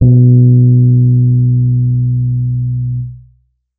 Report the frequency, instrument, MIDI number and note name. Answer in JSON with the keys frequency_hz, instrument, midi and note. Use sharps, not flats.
{"frequency_hz": 123.5, "instrument": "electronic keyboard", "midi": 47, "note": "B2"}